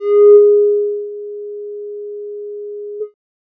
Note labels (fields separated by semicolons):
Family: bass; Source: synthesizer; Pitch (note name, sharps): G#4; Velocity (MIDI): 75; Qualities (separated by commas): dark